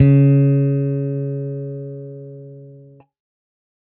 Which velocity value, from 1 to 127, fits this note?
75